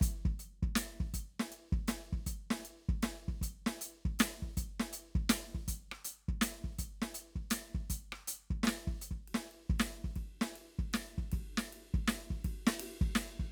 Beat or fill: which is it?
beat